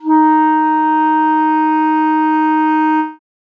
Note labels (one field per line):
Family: reed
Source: acoustic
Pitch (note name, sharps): D#4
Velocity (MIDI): 100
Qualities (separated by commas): dark